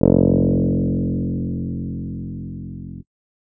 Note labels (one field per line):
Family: keyboard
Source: electronic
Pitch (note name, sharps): F1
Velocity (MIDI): 50